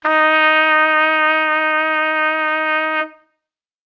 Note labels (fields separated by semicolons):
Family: brass; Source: acoustic; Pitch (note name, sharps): D#4; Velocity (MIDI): 75